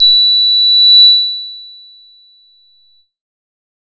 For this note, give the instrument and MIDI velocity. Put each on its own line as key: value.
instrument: synthesizer bass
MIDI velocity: 127